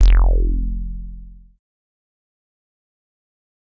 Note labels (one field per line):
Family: bass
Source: synthesizer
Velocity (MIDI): 75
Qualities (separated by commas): distorted, fast decay